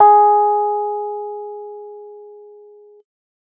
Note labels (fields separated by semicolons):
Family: keyboard; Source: electronic; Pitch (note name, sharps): G#4; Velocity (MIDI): 100